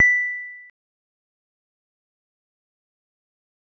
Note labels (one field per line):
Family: guitar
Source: synthesizer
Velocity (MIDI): 25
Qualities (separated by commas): dark, fast decay, percussive